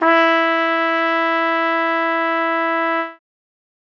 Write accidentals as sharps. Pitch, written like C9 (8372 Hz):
E4 (329.6 Hz)